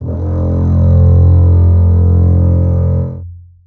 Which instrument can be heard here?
acoustic string instrument